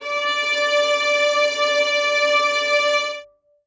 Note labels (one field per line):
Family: string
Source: acoustic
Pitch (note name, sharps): D5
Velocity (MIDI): 100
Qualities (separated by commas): reverb